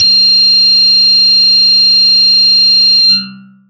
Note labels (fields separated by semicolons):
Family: guitar; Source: electronic; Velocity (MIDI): 25; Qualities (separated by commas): bright, distorted, long release